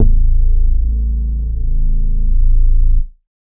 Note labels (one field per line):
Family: bass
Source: synthesizer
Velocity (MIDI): 50